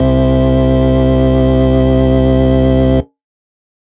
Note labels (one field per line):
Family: organ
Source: electronic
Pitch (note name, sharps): C2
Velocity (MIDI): 50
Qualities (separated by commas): distorted